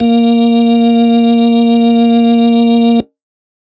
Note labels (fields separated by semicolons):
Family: organ; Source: electronic; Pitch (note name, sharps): A#3; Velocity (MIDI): 75; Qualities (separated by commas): distorted